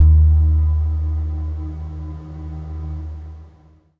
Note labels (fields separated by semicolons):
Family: guitar; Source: electronic; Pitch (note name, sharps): D#2; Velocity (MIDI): 50; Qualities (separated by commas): dark, long release